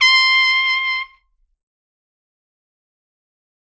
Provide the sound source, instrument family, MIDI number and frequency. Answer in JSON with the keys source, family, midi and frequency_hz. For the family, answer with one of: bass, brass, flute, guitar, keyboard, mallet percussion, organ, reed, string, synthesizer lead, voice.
{"source": "acoustic", "family": "brass", "midi": 84, "frequency_hz": 1047}